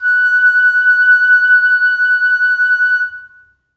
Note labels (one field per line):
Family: flute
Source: acoustic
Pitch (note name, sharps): F#6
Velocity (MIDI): 25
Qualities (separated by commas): reverb